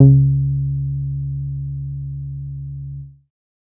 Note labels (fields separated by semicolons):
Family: bass; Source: synthesizer; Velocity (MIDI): 25; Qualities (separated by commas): dark